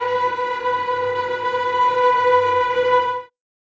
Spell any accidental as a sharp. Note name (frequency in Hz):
B4 (493.9 Hz)